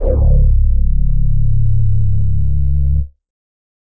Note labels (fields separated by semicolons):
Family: voice; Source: synthesizer; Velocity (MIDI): 127